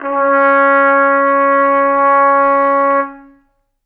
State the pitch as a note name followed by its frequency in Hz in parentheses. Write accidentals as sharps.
C#4 (277.2 Hz)